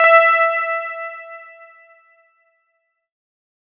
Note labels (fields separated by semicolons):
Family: guitar; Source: electronic; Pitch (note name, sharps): E5; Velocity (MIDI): 50